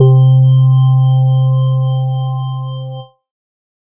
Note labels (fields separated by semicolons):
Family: organ; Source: electronic; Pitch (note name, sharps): C3; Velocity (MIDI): 50; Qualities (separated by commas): dark